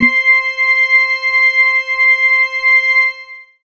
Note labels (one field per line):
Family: organ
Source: electronic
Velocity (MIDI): 50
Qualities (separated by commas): long release, reverb